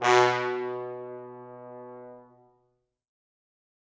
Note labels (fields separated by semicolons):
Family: brass; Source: acoustic; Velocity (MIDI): 50; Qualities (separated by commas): bright, reverb